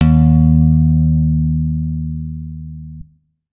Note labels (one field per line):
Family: guitar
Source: electronic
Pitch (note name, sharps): D#2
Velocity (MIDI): 127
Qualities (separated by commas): reverb